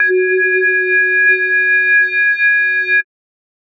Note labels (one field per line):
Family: mallet percussion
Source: synthesizer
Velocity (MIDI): 50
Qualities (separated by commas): multiphonic, non-linear envelope